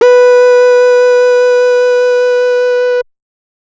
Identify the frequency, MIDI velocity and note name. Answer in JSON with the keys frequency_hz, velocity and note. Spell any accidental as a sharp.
{"frequency_hz": 493.9, "velocity": 127, "note": "B4"}